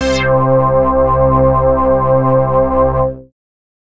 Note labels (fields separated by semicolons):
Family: bass; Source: synthesizer; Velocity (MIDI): 127; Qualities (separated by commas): bright, distorted